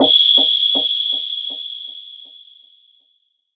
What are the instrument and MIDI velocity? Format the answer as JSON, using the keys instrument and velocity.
{"instrument": "synthesizer lead", "velocity": 25}